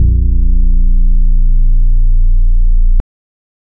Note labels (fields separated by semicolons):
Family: organ; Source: electronic; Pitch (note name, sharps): A#0; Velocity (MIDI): 100; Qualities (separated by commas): dark